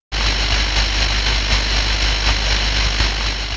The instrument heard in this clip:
electronic keyboard